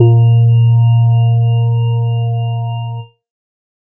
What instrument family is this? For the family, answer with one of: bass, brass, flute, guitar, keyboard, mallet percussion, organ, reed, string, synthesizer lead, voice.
organ